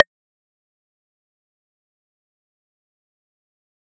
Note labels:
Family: mallet percussion; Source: electronic; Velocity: 100; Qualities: fast decay, percussive

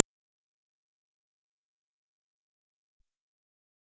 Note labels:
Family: bass; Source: synthesizer; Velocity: 100; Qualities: fast decay, percussive

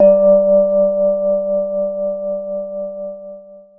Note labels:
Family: keyboard; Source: electronic; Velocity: 100; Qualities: long release, reverb

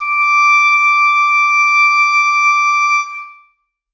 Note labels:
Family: reed; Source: acoustic; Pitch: D6; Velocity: 75; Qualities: reverb

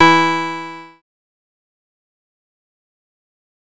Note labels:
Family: bass; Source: synthesizer; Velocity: 75; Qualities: bright, distorted, fast decay

